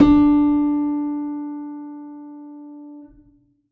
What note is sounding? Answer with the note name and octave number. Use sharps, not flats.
D4